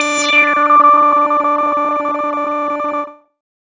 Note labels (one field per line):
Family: bass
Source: synthesizer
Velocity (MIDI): 75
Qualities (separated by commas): distorted, non-linear envelope